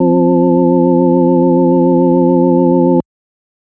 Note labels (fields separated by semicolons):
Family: organ; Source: electronic; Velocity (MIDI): 100; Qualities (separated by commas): multiphonic